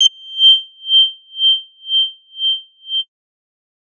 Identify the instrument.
synthesizer bass